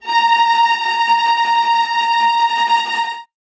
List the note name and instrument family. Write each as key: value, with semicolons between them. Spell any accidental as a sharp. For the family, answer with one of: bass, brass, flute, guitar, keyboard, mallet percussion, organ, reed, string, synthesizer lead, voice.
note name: A#5; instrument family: string